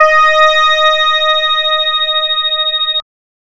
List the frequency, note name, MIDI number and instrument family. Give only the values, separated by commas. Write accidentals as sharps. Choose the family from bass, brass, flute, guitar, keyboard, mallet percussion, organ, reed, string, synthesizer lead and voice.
622.3 Hz, D#5, 75, bass